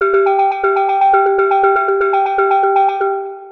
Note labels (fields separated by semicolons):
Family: mallet percussion; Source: synthesizer; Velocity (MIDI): 127; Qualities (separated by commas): long release, multiphonic, percussive, tempo-synced